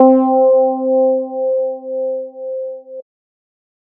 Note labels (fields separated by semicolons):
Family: bass; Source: synthesizer; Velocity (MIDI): 50